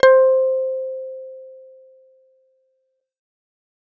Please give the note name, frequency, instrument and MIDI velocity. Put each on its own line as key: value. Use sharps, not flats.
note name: C5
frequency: 523.3 Hz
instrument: synthesizer bass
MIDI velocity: 127